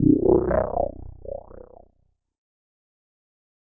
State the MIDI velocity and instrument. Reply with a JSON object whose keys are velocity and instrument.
{"velocity": 75, "instrument": "electronic keyboard"}